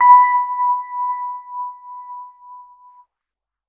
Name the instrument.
electronic keyboard